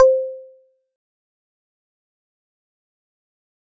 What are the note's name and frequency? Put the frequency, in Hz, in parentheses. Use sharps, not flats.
C5 (523.3 Hz)